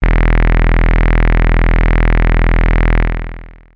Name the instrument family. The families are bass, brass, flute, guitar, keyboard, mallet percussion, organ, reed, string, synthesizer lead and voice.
bass